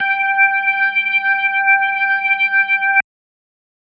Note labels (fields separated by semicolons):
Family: organ; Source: electronic; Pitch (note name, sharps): G5; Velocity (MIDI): 25; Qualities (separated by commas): distorted